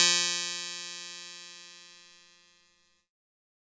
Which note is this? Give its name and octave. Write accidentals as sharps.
F3